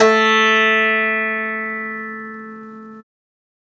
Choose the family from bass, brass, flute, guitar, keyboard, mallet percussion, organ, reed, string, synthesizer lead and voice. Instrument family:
guitar